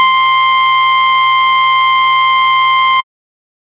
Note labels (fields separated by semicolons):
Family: bass; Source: synthesizer; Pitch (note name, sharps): C6; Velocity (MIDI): 127; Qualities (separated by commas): bright, distorted